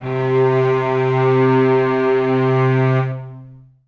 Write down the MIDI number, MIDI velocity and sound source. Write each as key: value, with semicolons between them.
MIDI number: 48; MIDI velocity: 75; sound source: acoustic